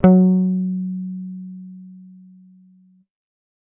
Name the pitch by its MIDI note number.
54